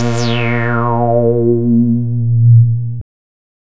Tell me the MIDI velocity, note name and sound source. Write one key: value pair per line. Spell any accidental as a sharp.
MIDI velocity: 127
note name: A#2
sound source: synthesizer